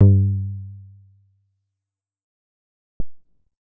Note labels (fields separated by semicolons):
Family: bass; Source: synthesizer; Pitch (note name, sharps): G2; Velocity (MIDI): 25; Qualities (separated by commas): dark, fast decay